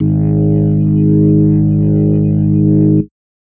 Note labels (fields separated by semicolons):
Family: organ; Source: electronic; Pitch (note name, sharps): G#1; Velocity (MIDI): 25; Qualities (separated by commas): distorted